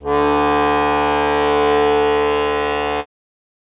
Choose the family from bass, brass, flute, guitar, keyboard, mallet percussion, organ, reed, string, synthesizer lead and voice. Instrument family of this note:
reed